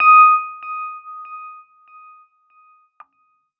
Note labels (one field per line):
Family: keyboard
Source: electronic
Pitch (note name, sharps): D#6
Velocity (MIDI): 75